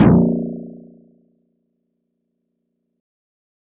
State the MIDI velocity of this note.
127